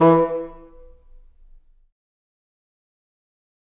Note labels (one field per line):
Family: reed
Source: acoustic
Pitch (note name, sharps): E3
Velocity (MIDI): 127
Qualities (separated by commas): fast decay, percussive, reverb